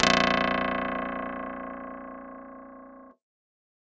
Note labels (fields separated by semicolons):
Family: guitar; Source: acoustic; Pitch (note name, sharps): A#0; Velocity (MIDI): 100; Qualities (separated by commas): bright